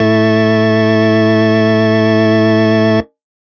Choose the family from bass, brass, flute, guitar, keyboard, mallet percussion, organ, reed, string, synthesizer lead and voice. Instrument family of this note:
organ